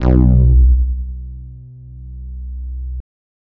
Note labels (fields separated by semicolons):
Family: bass; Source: synthesizer; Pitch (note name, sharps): B1; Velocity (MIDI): 75; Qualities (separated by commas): distorted